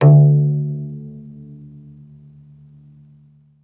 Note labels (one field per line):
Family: guitar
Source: acoustic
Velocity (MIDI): 100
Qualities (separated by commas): dark, reverb